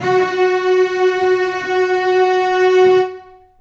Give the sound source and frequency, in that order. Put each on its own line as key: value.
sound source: acoustic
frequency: 370 Hz